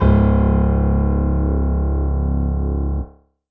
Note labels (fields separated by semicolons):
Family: keyboard; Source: electronic; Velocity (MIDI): 75; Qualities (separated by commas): reverb